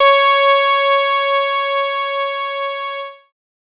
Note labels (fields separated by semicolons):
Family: bass; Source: synthesizer; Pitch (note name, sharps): C#5; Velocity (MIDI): 50; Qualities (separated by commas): bright, distorted